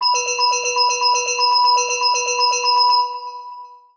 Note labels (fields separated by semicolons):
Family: mallet percussion; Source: synthesizer; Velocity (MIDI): 127; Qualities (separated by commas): bright, long release, multiphonic, tempo-synced